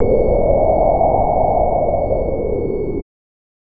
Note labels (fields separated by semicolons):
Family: bass; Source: synthesizer; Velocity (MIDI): 50; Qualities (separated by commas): distorted